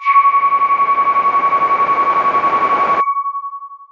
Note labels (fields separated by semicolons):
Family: voice; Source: synthesizer; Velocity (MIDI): 127; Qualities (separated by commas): distorted, long release